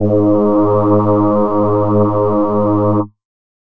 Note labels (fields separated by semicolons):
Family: voice; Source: synthesizer; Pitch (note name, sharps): G#2; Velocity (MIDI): 25; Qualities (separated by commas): multiphonic